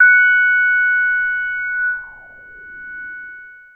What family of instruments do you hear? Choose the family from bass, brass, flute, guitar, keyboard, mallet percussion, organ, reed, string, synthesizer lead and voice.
synthesizer lead